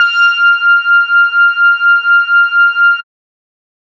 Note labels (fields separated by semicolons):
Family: bass; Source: synthesizer; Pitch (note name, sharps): F6; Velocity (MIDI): 75